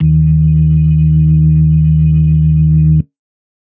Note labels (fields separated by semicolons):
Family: organ; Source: electronic; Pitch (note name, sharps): D#2; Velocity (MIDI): 75; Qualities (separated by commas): dark